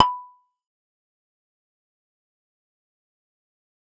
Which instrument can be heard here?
synthesizer bass